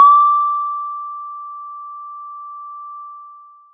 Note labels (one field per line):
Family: mallet percussion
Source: acoustic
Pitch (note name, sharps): D6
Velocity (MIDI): 25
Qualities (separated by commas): long release